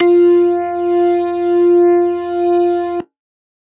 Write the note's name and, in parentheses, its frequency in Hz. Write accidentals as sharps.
F4 (349.2 Hz)